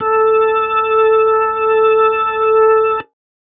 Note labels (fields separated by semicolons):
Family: organ; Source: electronic; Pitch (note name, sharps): A4; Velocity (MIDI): 25